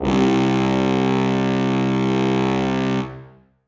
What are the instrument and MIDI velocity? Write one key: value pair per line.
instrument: acoustic brass instrument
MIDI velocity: 127